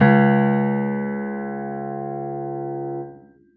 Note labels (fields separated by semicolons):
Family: keyboard; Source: acoustic; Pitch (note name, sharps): C#2; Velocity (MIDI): 127; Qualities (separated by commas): reverb